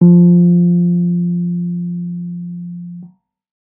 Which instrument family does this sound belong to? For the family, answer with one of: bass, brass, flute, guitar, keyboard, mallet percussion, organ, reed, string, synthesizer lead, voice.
keyboard